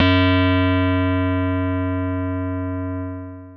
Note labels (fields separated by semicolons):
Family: keyboard; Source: electronic; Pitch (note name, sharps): F#2; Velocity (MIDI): 50; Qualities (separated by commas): distorted, long release